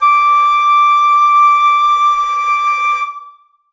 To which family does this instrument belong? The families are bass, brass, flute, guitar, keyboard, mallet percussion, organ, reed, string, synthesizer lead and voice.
flute